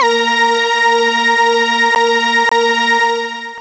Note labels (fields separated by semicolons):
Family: synthesizer lead; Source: synthesizer; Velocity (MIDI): 75; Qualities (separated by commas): bright, long release